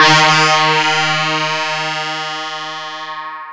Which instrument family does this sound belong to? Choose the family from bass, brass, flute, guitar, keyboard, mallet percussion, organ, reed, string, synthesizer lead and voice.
mallet percussion